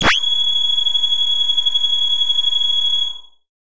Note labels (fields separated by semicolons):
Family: bass; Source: synthesizer; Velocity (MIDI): 100; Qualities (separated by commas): bright, distorted